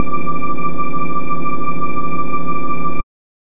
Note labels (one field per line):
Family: bass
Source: synthesizer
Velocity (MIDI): 25